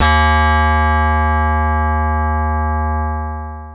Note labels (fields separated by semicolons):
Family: keyboard; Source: electronic; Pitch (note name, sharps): D#2; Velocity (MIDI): 25; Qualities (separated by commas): bright, long release